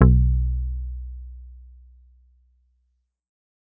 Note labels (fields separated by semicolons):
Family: guitar; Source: electronic; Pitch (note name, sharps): B1; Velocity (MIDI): 25